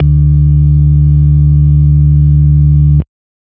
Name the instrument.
electronic organ